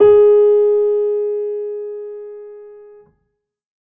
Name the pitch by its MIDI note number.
68